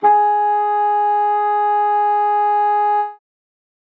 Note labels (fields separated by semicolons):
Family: reed; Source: acoustic; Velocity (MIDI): 75